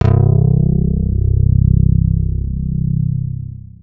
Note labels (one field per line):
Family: guitar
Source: electronic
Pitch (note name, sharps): C1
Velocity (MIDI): 100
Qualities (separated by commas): long release